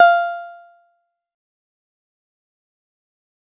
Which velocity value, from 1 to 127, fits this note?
50